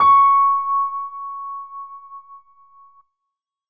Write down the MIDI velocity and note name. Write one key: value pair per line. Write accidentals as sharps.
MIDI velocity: 75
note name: C#6